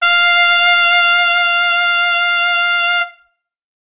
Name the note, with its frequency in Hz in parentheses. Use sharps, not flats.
F5 (698.5 Hz)